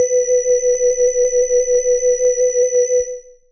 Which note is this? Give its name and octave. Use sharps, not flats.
B4